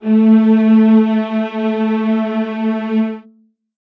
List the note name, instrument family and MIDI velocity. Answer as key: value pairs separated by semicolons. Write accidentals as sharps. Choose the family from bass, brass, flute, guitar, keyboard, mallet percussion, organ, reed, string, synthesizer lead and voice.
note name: A3; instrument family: string; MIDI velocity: 100